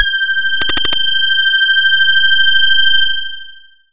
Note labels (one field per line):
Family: voice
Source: synthesizer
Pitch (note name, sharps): G6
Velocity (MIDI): 100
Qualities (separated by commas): bright, long release